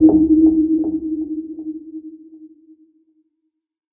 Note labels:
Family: synthesizer lead; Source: synthesizer; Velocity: 50; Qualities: non-linear envelope, reverb

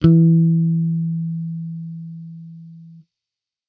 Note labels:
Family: bass; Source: electronic; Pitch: E3; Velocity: 50

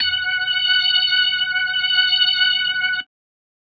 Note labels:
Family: organ; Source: electronic; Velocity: 127; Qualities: bright

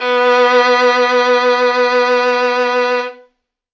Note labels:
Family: string; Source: acoustic; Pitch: B3; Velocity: 75; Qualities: bright, reverb

